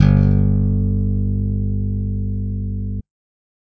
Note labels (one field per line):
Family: bass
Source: electronic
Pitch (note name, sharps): G1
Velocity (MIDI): 100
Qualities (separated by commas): bright